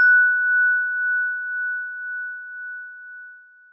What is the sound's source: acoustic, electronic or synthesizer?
acoustic